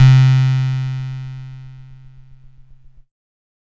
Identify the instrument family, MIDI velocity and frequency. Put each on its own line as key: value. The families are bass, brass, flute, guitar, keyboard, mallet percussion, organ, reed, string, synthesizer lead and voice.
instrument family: keyboard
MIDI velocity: 100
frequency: 130.8 Hz